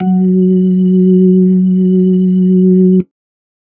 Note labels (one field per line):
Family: organ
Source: electronic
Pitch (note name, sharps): F#3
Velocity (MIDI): 75